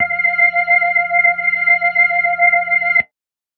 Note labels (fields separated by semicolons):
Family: organ; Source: electronic; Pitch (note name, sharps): F5; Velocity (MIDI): 75